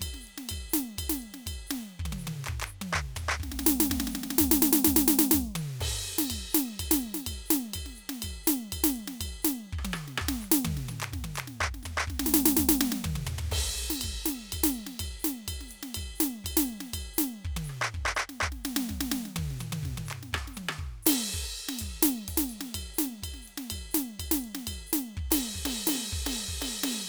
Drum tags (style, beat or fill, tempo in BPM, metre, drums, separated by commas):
calypso, beat, 124 BPM, 4/4, crash, ride, ride bell, hi-hat pedal, percussion, snare, cross-stick, high tom, mid tom, floor tom, kick